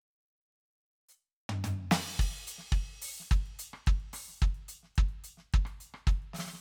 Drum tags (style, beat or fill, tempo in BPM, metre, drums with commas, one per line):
calypso
beat
108 BPM
4/4
crash, closed hi-hat, open hi-hat, hi-hat pedal, snare, cross-stick, high tom, kick